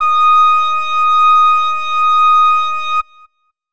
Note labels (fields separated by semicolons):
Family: flute; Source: acoustic; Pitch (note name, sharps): D#6; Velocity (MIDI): 50